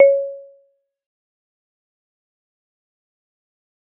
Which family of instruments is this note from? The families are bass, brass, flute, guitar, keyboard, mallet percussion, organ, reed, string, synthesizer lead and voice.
mallet percussion